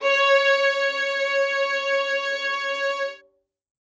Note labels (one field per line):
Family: string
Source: acoustic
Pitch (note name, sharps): C#5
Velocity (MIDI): 127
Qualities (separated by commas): reverb